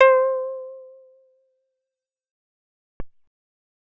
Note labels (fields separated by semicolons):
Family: bass; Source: synthesizer; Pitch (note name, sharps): C5; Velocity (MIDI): 25; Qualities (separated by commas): fast decay